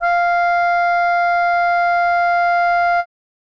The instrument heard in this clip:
acoustic reed instrument